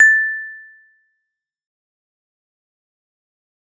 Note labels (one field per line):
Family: mallet percussion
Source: acoustic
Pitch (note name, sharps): A6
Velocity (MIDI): 100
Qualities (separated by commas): fast decay, percussive